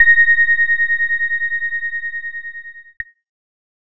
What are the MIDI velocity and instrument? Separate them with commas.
50, electronic keyboard